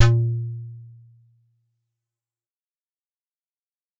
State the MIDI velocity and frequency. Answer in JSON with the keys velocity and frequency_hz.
{"velocity": 75, "frequency_hz": 116.5}